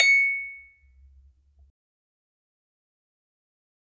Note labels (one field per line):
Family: mallet percussion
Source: acoustic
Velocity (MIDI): 25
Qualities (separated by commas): fast decay, percussive, reverb